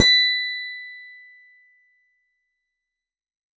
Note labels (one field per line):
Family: keyboard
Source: electronic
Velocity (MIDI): 100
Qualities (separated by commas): fast decay